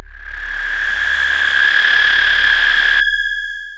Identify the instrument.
synthesizer voice